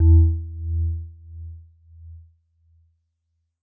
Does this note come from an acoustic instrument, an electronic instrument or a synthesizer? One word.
acoustic